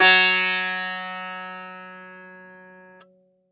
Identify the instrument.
acoustic guitar